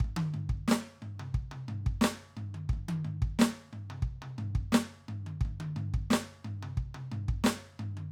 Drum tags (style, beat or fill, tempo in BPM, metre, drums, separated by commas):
rock, beat, 88 BPM, 4/4, snare, high tom, mid tom, floor tom, kick